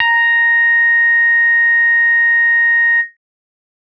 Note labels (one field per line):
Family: bass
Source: synthesizer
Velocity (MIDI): 75